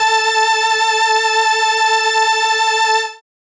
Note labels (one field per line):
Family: keyboard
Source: synthesizer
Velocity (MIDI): 100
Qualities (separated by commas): bright